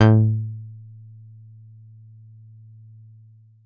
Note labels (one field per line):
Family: guitar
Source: synthesizer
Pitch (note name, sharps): A2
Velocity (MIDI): 50